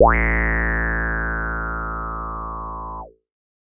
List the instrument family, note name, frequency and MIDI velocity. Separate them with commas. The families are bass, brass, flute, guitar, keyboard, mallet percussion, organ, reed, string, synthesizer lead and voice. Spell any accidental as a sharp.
bass, A1, 55 Hz, 100